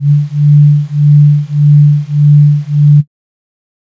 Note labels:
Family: flute; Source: synthesizer; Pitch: D3; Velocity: 75; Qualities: dark

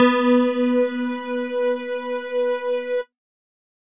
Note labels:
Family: mallet percussion; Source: electronic; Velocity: 25

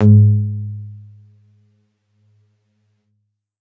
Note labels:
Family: keyboard; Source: electronic; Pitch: G#2; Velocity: 127

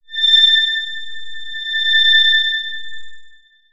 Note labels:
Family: synthesizer lead; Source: synthesizer; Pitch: A6; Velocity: 75; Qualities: long release, non-linear envelope

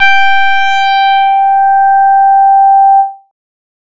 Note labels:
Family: bass; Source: synthesizer; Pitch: G5; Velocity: 127; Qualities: bright, distorted

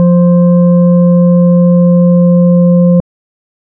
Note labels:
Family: organ; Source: electronic; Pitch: F3; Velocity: 127; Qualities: dark

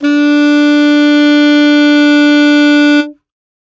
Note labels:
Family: reed; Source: acoustic; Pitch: D4; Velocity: 75; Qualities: bright

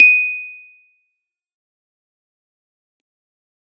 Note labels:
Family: keyboard; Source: electronic; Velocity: 75; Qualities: bright, fast decay, percussive

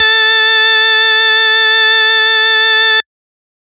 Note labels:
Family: organ; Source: electronic; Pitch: A4; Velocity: 25; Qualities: distorted

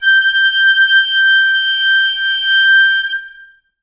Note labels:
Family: flute; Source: acoustic; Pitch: G6; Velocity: 100; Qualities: long release, reverb

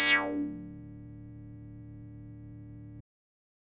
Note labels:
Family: bass; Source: synthesizer; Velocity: 100; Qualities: distorted, percussive

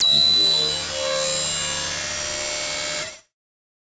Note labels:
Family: synthesizer lead; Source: synthesizer; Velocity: 127; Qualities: bright, distorted, multiphonic, non-linear envelope

